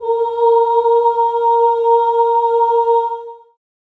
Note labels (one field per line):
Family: voice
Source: acoustic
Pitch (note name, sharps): A#4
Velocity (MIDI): 100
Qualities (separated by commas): reverb